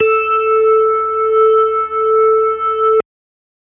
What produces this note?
electronic organ